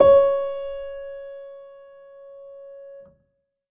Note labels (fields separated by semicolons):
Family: keyboard; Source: acoustic; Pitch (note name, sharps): C#5; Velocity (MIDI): 25; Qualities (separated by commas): reverb